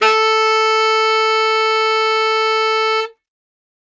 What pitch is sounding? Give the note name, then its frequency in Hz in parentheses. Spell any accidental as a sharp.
A4 (440 Hz)